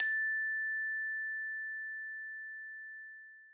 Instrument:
acoustic mallet percussion instrument